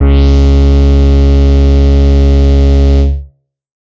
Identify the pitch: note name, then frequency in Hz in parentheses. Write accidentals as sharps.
C#2 (69.3 Hz)